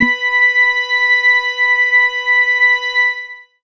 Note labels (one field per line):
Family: organ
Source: electronic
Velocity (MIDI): 100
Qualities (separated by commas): long release, reverb